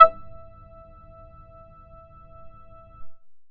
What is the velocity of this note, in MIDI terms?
50